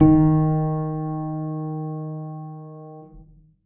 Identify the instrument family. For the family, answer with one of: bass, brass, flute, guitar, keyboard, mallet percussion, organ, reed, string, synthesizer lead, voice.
keyboard